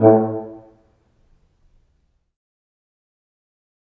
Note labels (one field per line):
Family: brass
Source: acoustic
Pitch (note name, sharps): A2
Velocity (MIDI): 50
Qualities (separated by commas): dark, fast decay, percussive, reverb